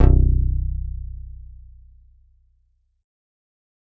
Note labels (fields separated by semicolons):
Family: bass; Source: synthesizer; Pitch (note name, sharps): B0; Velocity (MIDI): 25